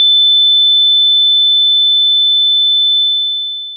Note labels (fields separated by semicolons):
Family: synthesizer lead; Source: synthesizer; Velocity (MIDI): 127; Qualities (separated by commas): bright, long release